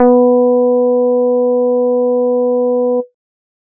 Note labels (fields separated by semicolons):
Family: bass; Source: synthesizer; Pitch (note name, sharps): B3; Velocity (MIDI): 25